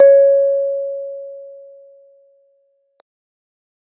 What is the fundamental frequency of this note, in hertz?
554.4 Hz